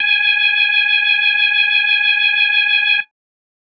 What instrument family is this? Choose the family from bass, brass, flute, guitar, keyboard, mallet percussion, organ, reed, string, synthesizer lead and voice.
organ